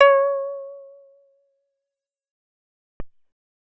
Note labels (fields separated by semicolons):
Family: bass; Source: synthesizer; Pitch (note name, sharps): C#5; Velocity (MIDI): 25; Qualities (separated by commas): fast decay